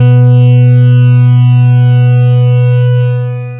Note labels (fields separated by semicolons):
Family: bass; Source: synthesizer; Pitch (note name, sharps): B2; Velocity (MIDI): 100; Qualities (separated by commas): long release